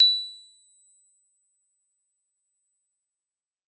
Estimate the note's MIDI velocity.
100